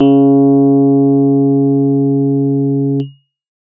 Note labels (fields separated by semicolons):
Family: keyboard; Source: electronic; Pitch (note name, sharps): C#3; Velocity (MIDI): 100